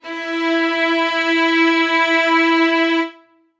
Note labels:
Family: string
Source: acoustic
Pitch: E4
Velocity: 50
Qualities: reverb

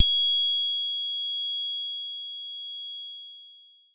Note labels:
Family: guitar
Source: synthesizer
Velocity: 127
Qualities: bright

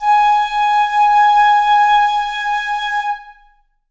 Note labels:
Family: flute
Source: acoustic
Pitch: G#5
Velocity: 25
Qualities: reverb

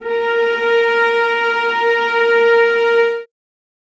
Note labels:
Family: string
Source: acoustic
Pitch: A#4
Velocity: 25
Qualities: reverb

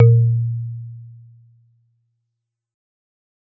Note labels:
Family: mallet percussion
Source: acoustic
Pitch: A#2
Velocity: 25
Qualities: dark, fast decay

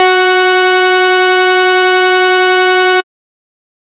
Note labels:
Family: bass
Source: synthesizer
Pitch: F#4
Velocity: 50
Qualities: bright, distorted

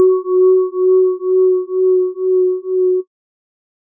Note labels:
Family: organ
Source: electronic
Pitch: F#4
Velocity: 127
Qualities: dark

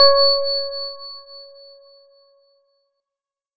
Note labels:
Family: organ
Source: electronic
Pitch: C#5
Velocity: 100

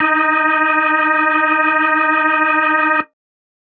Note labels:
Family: organ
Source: electronic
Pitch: D#4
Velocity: 127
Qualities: distorted

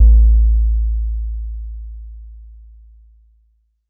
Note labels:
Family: mallet percussion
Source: acoustic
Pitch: A1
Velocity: 25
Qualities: dark

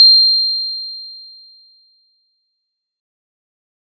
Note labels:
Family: mallet percussion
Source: acoustic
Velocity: 100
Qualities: bright

